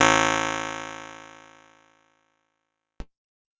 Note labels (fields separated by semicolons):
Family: keyboard; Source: electronic; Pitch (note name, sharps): A1; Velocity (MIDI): 75; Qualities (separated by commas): bright, fast decay